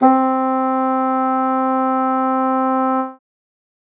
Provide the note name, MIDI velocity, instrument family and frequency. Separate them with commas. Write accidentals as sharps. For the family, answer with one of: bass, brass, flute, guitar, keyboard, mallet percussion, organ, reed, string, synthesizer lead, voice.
C4, 25, reed, 261.6 Hz